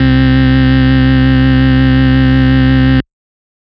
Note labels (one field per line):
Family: organ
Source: electronic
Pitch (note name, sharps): C2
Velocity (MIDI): 25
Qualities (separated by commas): bright, distorted